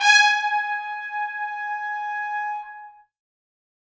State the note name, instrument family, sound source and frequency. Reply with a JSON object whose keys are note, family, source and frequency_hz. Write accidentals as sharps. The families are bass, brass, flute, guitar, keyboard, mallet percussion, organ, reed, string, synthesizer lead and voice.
{"note": "G#5", "family": "brass", "source": "acoustic", "frequency_hz": 830.6}